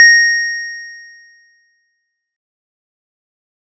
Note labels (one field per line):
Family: keyboard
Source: electronic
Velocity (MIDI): 50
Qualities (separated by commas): bright, distorted, fast decay